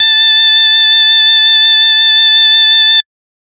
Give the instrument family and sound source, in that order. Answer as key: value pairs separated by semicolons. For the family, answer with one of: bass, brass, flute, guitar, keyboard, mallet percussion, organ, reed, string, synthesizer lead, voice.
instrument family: organ; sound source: electronic